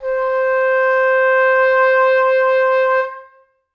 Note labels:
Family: reed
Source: acoustic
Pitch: C5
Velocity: 50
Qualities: reverb

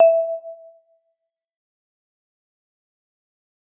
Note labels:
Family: mallet percussion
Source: acoustic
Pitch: E5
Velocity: 127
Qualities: fast decay, percussive, reverb

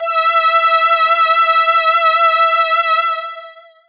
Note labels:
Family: voice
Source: synthesizer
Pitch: E5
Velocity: 100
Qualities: bright, distorted, long release

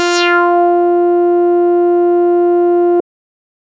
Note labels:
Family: bass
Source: synthesizer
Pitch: F4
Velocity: 127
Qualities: distorted

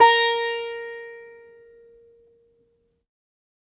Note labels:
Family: guitar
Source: acoustic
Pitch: A#4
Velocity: 50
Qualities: bright

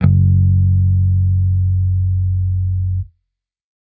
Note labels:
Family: bass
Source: electronic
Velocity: 100

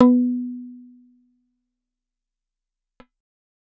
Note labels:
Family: guitar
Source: acoustic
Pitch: B3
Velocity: 75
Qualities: dark, fast decay

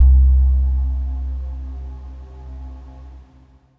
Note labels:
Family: guitar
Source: electronic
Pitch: C2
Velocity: 50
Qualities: dark

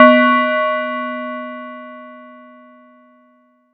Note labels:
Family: mallet percussion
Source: acoustic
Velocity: 127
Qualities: multiphonic

